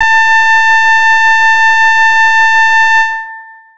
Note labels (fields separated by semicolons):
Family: keyboard; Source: electronic; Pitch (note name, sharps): A5; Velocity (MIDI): 25; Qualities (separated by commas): distorted, long release